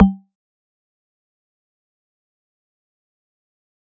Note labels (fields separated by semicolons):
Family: mallet percussion; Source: acoustic; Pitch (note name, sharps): G3; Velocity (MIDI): 50; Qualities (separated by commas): fast decay, percussive